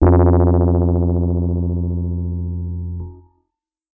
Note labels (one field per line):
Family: keyboard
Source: electronic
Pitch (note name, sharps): F2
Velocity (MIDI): 75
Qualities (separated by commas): dark, distorted